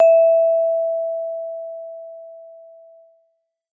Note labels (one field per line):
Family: mallet percussion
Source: acoustic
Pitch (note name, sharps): E5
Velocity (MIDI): 75